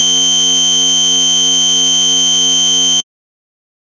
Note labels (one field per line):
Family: bass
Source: synthesizer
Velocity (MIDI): 50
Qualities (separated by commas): bright, distorted